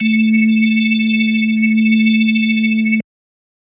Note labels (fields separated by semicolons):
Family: organ; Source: electronic; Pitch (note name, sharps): A3; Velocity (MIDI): 25